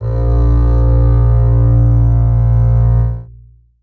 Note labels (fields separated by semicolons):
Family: string; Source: acoustic; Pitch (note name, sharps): A#1; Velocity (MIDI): 75; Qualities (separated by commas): long release, reverb